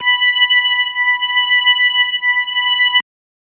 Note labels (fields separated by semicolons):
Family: organ; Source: electronic; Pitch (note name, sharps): B5; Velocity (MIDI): 75; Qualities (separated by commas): distorted